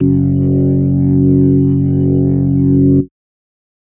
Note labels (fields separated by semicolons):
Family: organ; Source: electronic; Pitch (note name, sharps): F#1; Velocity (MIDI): 50; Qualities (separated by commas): distorted